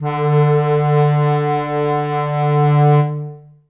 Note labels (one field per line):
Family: reed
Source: acoustic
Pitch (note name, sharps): D3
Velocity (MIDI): 100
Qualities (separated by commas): long release, reverb